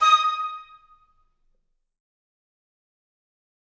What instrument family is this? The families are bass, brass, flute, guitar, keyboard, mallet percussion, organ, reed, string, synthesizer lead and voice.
reed